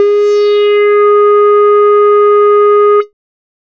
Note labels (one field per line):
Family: bass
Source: synthesizer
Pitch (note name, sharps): G#4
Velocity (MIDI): 127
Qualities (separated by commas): distorted